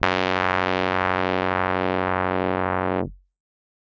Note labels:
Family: keyboard; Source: electronic; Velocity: 127

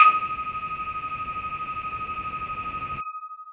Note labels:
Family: voice; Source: synthesizer; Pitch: D#6; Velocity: 50; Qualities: distorted, long release

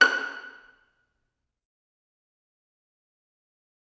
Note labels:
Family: string; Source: acoustic; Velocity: 100; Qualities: fast decay, percussive, reverb

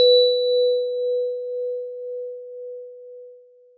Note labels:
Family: mallet percussion; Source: acoustic; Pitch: B4; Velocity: 127; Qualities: bright

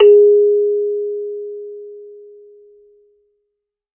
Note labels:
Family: mallet percussion; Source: acoustic; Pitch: G#4; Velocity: 127; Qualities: reverb

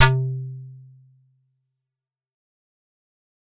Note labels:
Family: keyboard; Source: acoustic; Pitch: C3; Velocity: 127; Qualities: fast decay

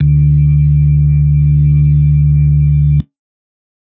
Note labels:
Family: organ; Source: electronic; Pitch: D2; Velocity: 75; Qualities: dark

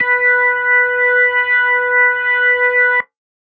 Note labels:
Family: organ; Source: electronic; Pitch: B4; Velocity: 25

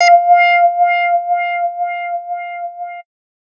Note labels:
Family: bass; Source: synthesizer; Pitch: F5; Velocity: 100; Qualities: distorted

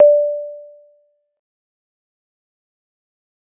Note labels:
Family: mallet percussion; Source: acoustic; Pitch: D5; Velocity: 50; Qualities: fast decay, percussive

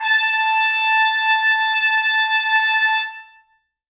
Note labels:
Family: brass; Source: acoustic; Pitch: A5; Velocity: 75; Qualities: reverb

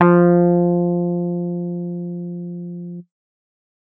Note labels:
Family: keyboard; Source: electronic; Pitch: F3; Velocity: 127; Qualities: dark

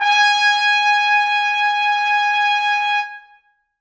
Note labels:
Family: brass; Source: acoustic; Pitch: G#5; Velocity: 127; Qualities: bright, reverb

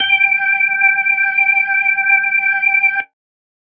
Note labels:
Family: organ; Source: electronic; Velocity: 75

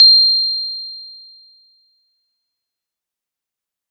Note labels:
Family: organ; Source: electronic; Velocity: 100; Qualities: bright, fast decay

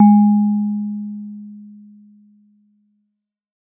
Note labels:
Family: mallet percussion; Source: acoustic; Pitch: G#3; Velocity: 75; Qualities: dark

